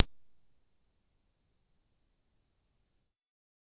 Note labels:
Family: keyboard; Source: electronic; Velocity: 100; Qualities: percussive, reverb

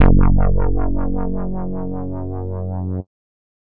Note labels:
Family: bass; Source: synthesizer; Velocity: 75; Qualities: dark, distorted

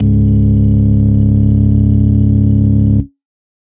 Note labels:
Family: organ; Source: electronic; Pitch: C#1; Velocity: 127; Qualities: distorted

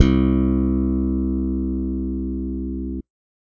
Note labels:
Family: bass; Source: electronic; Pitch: C2; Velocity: 100

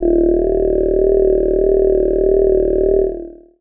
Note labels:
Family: voice; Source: synthesizer; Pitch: D#1; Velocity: 100

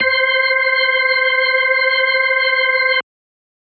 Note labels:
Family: organ; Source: electronic; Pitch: C5; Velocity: 50

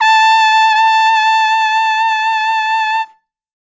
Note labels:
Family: brass; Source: acoustic; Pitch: A5; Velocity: 127

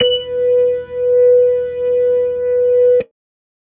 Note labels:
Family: organ; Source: electronic; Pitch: B4; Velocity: 100

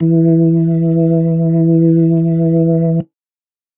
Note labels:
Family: organ; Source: electronic; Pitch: E3; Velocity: 127; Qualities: dark

